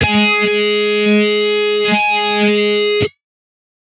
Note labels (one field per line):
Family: guitar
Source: electronic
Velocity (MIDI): 25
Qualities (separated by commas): bright, distorted